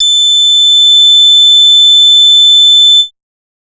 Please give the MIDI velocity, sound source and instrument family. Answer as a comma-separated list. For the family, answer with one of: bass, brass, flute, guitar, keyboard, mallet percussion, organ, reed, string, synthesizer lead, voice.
25, synthesizer, bass